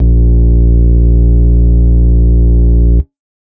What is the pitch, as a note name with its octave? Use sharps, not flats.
A#1